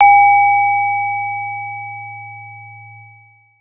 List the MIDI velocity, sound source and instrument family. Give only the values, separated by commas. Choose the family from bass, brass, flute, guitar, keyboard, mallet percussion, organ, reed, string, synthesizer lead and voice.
127, acoustic, keyboard